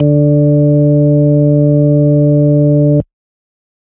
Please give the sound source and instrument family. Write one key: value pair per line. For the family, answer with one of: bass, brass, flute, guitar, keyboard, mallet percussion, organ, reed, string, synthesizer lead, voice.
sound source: electronic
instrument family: organ